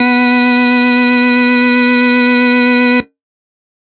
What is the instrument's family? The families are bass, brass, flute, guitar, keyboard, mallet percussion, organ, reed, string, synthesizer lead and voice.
organ